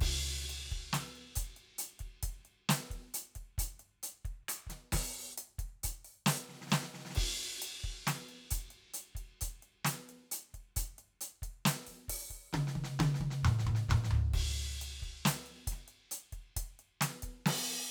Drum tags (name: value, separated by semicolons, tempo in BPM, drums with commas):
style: hip-hop; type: beat; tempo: 67 BPM; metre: 4/4; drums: crash, ride, closed hi-hat, open hi-hat, hi-hat pedal, snare, cross-stick, high tom, mid tom, floor tom, kick